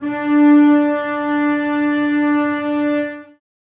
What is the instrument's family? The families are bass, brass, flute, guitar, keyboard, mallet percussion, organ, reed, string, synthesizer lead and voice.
string